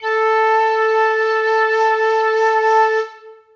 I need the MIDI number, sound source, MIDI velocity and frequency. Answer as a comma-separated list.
69, acoustic, 127, 440 Hz